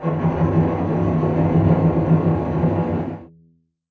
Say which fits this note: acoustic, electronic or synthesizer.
acoustic